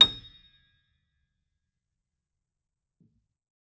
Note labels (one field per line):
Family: keyboard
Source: acoustic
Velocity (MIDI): 127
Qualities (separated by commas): fast decay, percussive